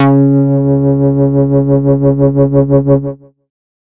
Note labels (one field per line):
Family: bass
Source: synthesizer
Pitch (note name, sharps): C#3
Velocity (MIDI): 50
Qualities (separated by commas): distorted